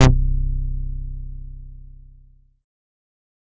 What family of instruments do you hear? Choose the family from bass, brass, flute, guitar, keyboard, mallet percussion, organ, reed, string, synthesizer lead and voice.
bass